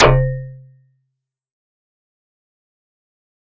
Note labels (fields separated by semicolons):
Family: mallet percussion; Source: acoustic; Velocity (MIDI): 100; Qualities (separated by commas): fast decay, percussive